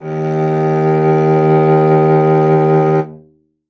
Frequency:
77.78 Hz